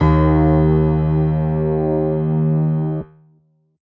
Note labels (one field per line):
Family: keyboard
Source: electronic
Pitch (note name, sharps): D#2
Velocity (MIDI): 100